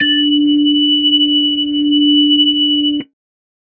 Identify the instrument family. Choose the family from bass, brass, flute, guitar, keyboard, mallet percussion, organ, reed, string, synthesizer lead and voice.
organ